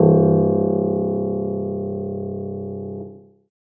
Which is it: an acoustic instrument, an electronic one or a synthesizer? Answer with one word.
acoustic